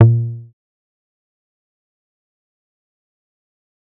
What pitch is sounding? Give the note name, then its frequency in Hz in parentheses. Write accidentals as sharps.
A#2 (116.5 Hz)